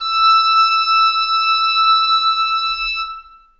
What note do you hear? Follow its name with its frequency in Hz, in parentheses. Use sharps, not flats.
E6 (1319 Hz)